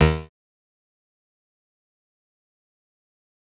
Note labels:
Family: bass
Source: synthesizer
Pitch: D#2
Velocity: 75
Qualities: bright, distorted, fast decay, percussive

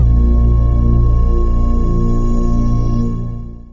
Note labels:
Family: synthesizer lead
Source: synthesizer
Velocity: 100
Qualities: long release

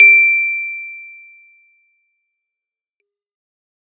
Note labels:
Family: keyboard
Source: acoustic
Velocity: 100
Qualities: fast decay

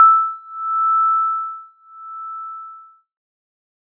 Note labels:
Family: keyboard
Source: electronic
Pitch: E6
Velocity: 50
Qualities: multiphonic

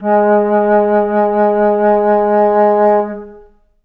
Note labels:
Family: flute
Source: acoustic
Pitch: G#3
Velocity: 100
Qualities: long release, reverb

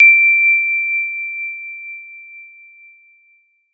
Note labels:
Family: mallet percussion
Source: acoustic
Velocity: 127

